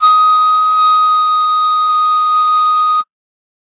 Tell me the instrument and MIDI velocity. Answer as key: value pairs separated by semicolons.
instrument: acoustic flute; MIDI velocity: 25